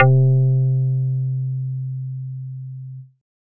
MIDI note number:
48